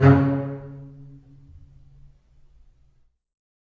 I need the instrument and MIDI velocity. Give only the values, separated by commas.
acoustic string instrument, 75